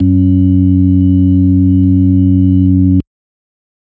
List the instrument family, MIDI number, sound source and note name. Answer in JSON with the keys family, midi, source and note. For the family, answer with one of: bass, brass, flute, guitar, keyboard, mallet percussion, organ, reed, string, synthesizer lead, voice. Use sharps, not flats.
{"family": "organ", "midi": 42, "source": "electronic", "note": "F#2"}